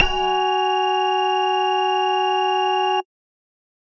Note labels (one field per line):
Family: bass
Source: synthesizer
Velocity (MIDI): 100